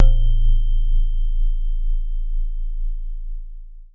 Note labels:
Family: mallet percussion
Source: acoustic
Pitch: A0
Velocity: 127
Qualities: long release

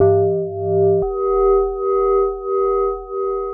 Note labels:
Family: mallet percussion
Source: synthesizer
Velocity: 127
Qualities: long release, multiphonic

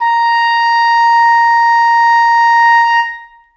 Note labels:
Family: reed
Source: acoustic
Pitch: A#5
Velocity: 127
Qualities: reverb

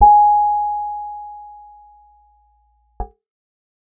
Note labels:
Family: guitar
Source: acoustic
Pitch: G#5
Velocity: 25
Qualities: dark

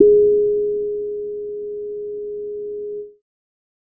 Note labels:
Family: bass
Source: synthesizer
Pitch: G#4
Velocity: 127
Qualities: dark

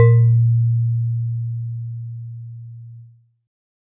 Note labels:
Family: mallet percussion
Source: acoustic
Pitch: A#2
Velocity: 25

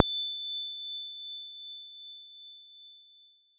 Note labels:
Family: guitar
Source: electronic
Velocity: 100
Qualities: bright, reverb

